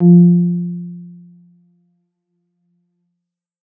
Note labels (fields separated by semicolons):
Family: keyboard; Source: electronic; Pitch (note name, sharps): F3; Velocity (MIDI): 75; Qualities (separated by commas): dark